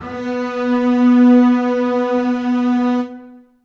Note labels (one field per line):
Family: string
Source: acoustic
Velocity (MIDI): 100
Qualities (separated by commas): reverb